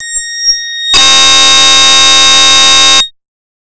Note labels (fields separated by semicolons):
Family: bass; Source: synthesizer; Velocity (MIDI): 100; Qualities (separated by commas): bright, distorted, multiphonic